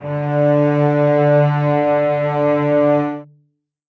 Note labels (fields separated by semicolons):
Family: string; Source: acoustic; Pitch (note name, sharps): D3; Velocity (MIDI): 75; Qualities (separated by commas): reverb